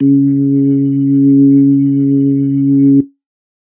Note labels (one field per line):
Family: organ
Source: electronic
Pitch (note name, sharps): C#3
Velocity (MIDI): 50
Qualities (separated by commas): dark